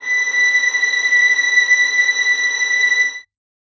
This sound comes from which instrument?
acoustic string instrument